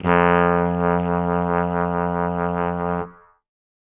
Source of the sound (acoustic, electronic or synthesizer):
acoustic